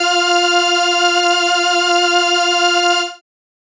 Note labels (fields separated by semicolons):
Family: keyboard; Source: synthesizer; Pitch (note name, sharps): F4; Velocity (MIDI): 25; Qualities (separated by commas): bright